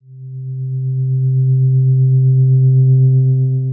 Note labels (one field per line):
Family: guitar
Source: electronic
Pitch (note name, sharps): C3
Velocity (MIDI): 127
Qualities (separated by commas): dark, long release